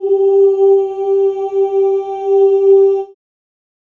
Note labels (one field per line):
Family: voice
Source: acoustic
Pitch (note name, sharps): G4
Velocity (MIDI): 50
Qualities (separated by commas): reverb